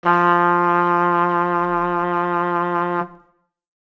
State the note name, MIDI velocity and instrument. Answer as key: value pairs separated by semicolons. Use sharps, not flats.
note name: F3; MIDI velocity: 25; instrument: acoustic brass instrument